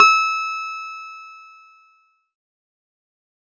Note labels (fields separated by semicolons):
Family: keyboard; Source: electronic; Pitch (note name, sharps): E6; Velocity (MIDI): 75; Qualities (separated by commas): distorted, fast decay